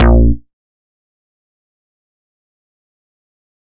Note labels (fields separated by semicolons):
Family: bass; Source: synthesizer; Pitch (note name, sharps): A#1; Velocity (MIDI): 75; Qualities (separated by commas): fast decay, percussive